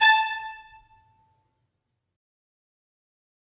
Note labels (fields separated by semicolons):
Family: string; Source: acoustic; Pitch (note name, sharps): A5; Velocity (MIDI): 127; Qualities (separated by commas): fast decay, percussive, reverb